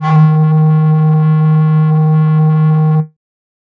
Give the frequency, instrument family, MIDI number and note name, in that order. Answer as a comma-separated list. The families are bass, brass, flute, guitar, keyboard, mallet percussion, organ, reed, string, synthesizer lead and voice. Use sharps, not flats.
155.6 Hz, flute, 51, D#3